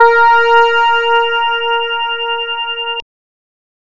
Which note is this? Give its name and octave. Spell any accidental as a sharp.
A#4